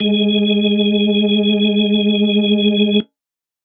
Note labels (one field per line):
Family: organ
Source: electronic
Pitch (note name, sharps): G#3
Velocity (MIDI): 25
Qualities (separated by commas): reverb